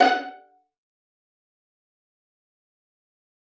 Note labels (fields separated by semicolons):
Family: string; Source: acoustic; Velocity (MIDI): 25; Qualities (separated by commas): fast decay, percussive, reverb